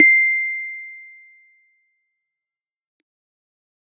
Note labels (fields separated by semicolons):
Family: keyboard; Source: electronic; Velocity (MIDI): 25; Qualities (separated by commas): fast decay